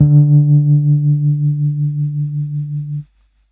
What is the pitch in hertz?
146.8 Hz